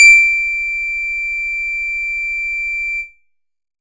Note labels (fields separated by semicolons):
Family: bass; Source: synthesizer; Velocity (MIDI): 127; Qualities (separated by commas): distorted, tempo-synced